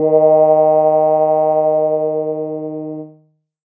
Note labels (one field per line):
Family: keyboard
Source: electronic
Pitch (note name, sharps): D#3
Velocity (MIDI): 25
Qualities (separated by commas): distorted, multiphonic